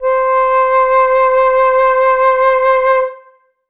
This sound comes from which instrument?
acoustic flute